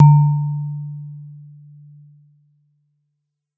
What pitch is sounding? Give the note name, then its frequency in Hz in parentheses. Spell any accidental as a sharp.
D3 (146.8 Hz)